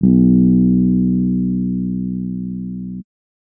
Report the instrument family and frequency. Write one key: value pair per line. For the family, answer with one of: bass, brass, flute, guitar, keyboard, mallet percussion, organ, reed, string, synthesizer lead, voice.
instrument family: keyboard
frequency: 61.74 Hz